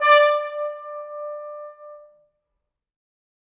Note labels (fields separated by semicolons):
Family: brass; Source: acoustic; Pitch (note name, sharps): D5; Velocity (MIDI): 75; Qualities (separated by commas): bright, fast decay, reverb